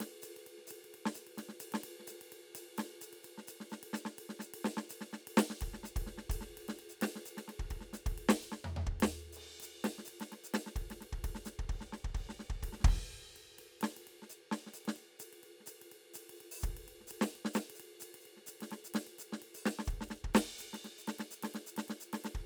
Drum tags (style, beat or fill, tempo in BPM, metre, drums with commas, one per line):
linear jazz
beat
128 BPM
4/4
crash, ride, open hi-hat, hi-hat pedal, snare, floor tom, kick